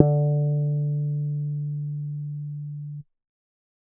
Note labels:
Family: bass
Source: synthesizer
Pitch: D3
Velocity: 127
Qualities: dark, reverb

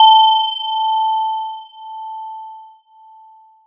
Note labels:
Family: mallet percussion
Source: electronic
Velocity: 100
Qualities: multiphonic

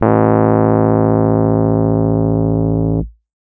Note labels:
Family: keyboard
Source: electronic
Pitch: A1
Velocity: 50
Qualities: distorted

